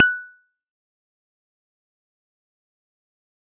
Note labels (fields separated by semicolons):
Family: guitar; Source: electronic; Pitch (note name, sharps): F#6; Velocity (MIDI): 50; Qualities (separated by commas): fast decay, percussive